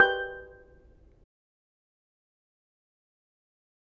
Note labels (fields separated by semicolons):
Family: mallet percussion; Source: acoustic; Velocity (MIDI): 25; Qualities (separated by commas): fast decay, percussive, reverb